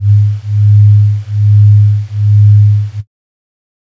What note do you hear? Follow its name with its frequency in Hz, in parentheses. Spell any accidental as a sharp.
G#2 (103.8 Hz)